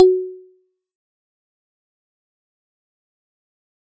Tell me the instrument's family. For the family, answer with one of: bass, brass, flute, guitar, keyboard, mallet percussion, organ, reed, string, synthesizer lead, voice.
mallet percussion